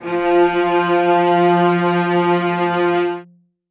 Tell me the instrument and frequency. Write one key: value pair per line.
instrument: acoustic string instrument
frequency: 174.6 Hz